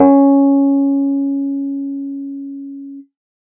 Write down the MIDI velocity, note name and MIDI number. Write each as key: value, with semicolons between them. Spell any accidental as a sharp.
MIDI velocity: 75; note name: C#4; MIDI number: 61